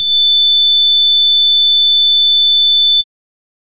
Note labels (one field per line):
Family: bass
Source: synthesizer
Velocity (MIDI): 127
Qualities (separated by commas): bright, distorted